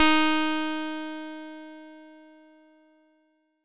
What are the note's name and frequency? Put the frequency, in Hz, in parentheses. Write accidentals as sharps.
D#4 (311.1 Hz)